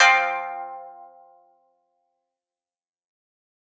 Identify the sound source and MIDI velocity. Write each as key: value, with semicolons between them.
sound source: acoustic; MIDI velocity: 100